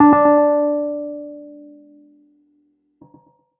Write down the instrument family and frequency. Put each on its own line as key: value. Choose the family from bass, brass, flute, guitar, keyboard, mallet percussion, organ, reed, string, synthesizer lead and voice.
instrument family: keyboard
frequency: 293.7 Hz